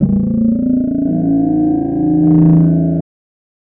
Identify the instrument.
synthesizer voice